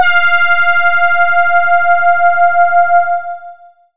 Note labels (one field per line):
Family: voice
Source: synthesizer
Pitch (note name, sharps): F5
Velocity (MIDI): 50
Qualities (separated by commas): long release